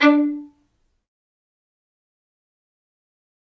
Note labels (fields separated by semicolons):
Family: string; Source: acoustic; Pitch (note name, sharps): D4; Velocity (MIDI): 75; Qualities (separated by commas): fast decay, percussive, reverb